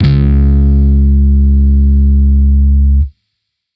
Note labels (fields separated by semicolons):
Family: bass; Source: electronic; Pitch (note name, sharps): C#2; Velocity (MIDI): 127; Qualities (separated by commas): distorted